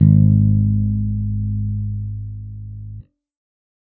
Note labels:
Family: bass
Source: electronic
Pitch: G#1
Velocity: 50

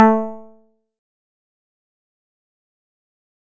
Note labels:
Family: guitar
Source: acoustic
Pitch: A3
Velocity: 25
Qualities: distorted, fast decay, percussive

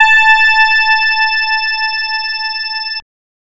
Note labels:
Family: bass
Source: synthesizer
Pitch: A5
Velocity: 50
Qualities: bright, distorted, multiphonic

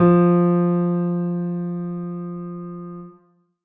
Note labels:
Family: keyboard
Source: acoustic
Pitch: F3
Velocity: 75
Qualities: reverb

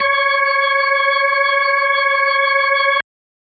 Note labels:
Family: organ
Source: electronic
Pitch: C#5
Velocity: 75

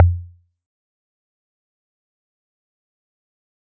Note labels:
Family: mallet percussion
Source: acoustic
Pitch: F2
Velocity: 75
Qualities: fast decay, percussive

